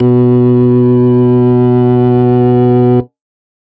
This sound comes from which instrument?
electronic organ